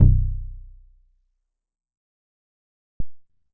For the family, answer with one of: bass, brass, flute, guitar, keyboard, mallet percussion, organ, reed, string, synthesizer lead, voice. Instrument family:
bass